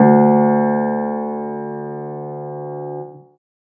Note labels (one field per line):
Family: keyboard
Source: acoustic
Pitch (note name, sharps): D2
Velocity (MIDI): 75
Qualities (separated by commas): reverb